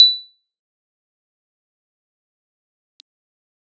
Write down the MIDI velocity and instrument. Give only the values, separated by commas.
25, electronic keyboard